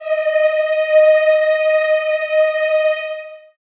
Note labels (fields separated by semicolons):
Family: voice; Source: acoustic; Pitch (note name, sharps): D#5; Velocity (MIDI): 100; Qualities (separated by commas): reverb